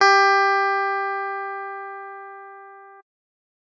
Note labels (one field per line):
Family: keyboard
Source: electronic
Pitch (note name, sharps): G4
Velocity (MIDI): 100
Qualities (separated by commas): bright